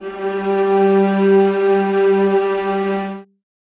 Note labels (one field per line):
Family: string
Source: acoustic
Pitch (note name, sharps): G3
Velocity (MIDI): 25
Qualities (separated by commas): reverb